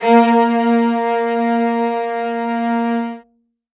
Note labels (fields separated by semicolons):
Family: string; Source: acoustic; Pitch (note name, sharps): A#3; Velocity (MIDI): 127; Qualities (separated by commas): reverb